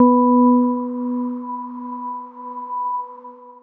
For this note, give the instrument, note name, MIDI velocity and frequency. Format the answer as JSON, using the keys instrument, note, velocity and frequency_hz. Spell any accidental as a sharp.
{"instrument": "electronic keyboard", "note": "B3", "velocity": 50, "frequency_hz": 246.9}